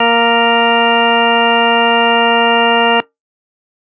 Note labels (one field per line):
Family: organ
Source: electronic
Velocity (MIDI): 100